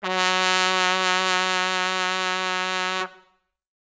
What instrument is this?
acoustic brass instrument